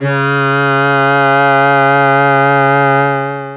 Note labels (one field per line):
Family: voice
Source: synthesizer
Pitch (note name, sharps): C#3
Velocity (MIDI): 127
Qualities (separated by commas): distorted, long release